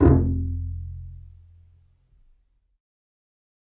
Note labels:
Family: string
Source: acoustic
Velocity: 25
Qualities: reverb

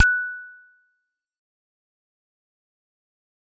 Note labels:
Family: mallet percussion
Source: acoustic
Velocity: 75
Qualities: fast decay, percussive

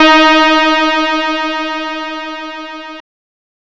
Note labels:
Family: guitar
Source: synthesizer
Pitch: D#4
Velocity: 25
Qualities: bright, distorted

